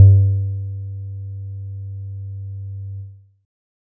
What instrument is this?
synthesizer guitar